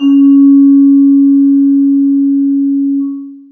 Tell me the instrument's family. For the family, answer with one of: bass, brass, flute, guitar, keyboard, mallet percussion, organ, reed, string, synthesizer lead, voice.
mallet percussion